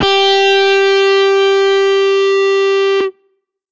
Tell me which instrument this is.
electronic guitar